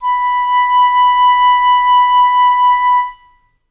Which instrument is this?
acoustic reed instrument